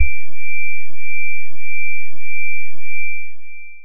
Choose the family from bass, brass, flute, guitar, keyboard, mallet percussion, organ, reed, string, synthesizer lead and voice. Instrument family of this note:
bass